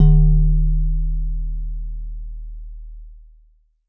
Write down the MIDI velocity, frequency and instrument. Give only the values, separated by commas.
25, 38.89 Hz, acoustic mallet percussion instrument